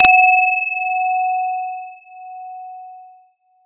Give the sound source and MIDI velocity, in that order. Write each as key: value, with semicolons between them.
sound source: electronic; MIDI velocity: 127